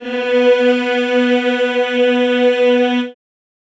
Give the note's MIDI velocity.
127